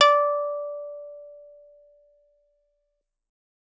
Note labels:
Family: guitar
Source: acoustic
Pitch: D5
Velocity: 127

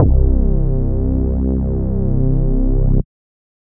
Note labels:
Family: bass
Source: synthesizer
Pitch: C1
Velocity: 75

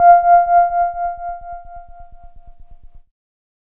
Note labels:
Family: keyboard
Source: electronic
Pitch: F5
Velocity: 100

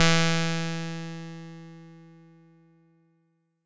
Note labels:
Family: bass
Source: synthesizer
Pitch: E3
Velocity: 75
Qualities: bright, distorted

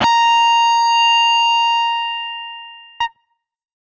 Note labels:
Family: guitar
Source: electronic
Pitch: A#5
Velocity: 75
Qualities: bright, distorted

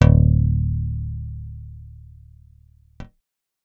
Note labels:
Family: bass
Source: synthesizer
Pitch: D1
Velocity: 127

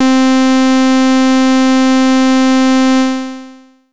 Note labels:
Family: bass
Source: synthesizer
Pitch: C4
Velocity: 127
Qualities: bright, distorted, long release

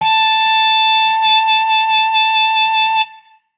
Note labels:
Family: brass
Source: acoustic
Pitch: A5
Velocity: 100

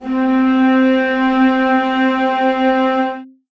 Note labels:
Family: string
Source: acoustic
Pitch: C4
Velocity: 25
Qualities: reverb

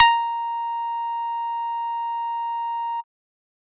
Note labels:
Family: bass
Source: synthesizer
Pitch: A#5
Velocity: 127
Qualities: distorted

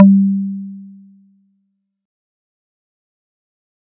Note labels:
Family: mallet percussion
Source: acoustic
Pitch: G3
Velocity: 25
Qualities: dark, fast decay

